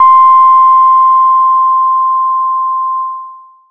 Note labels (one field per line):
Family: bass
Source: synthesizer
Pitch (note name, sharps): C6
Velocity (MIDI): 25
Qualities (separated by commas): distorted, long release